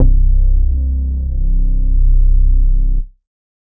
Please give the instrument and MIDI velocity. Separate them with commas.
synthesizer bass, 50